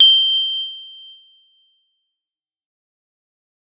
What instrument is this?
synthesizer bass